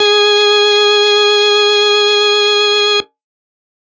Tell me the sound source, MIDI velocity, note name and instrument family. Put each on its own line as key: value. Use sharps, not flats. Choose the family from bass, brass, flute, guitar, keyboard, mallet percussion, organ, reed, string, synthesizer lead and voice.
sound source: electronic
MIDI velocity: 100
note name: G#4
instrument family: organ